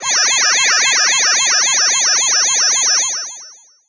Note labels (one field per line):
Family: voice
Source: synthesizer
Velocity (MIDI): 25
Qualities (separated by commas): bright, distorted, long release